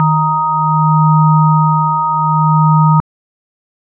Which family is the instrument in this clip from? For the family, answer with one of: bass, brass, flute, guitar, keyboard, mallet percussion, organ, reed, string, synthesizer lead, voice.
organ